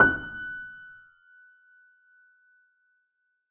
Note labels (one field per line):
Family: keyboard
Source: acoustic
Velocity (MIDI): 50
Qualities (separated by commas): dark